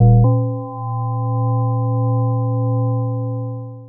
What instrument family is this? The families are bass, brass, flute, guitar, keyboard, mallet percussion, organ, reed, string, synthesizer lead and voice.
mallet percussion